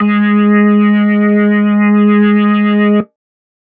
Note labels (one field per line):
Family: organ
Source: electronic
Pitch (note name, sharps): G#3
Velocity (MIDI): 127